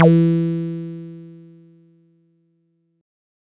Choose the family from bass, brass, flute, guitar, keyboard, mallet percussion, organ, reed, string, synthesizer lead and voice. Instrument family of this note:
bass